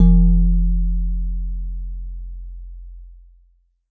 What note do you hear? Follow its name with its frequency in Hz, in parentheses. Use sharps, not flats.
F1 (43.65 Hz)